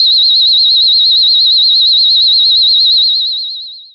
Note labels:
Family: bass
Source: synthesizer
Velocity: 127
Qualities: long release

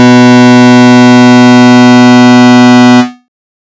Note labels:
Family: bass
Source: synthesizer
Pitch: B2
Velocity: 25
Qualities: bright, distorted

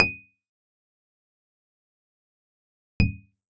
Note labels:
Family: guitar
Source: acoustic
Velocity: 100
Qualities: percussive

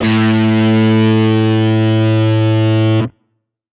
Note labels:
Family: guitar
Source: electronic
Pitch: A2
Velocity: 100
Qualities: bright, distorted

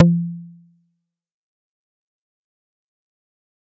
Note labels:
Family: bass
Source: synthesizer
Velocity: 75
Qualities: fast decay, percussive

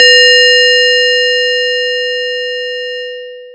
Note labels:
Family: mallet percussion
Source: acoustic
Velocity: 50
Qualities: distorted, long release

